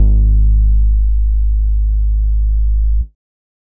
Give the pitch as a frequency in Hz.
51.91 Hz